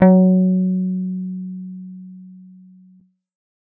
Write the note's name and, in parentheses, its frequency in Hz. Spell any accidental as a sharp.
F#3 (185 Hz)